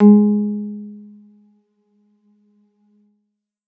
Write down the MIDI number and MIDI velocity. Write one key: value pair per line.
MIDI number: 56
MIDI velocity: 127